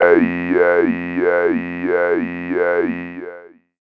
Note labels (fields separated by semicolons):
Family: voice; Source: synthesizer; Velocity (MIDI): 75; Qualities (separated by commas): long release, non-linear envelope, tempo-synced